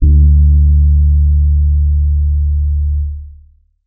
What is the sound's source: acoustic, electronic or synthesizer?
electronic